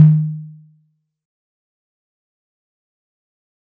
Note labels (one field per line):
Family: mallet percussion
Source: acoustic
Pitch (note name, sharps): D#3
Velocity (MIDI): 50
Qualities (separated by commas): fast decay, percussive